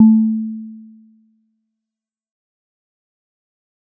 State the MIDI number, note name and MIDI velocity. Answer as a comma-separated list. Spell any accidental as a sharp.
57, A3, 100